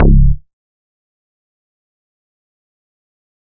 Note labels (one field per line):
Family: bass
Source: synthesizer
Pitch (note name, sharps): C#1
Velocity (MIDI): 50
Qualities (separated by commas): fast decay, percussive